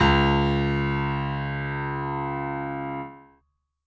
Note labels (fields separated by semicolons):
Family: keyboard; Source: acoustic; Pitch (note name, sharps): C#2; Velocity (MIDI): 127